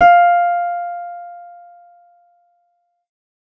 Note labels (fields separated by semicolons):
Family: keyboard; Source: synthesizer; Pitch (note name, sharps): F5; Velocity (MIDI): 100